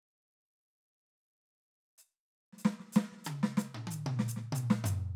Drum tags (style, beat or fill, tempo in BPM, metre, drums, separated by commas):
New Orleans funk, fill, 93 BPM, 4/4, open hi-hat, hi-hat pedal, snare, high tom, mid tom, floor tom